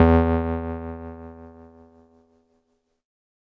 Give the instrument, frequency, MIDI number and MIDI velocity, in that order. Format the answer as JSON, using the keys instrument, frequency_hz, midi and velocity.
{"instrument": "electronic keyboard", "frequency_hz": 82.41, "midi": 40, "velocity": 75}